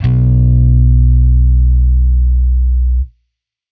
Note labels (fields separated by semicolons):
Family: bass; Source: electronic; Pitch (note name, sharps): B1; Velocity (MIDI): 100; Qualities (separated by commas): distorted